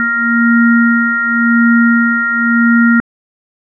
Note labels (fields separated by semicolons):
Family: organ; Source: electronic; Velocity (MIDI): 75